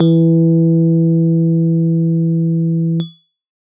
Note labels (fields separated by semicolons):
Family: keyboard; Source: electronic; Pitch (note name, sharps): E3; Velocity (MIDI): 75